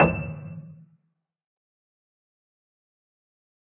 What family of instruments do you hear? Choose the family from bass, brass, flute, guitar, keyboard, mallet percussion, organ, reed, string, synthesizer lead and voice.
keyboard